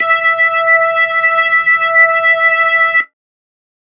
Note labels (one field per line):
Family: organ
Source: electronic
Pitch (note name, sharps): E5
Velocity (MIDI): 50